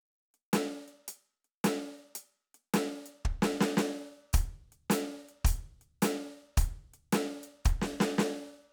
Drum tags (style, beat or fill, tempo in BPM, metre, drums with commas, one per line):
rock
beat
110 BPM
4/4
closed hi-hat, snare, kick